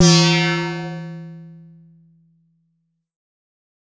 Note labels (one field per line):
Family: bass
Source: synthesizer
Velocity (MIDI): 50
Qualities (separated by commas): bright, distorted